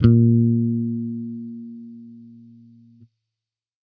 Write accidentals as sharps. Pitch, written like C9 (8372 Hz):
A#2 (116.5 Hz)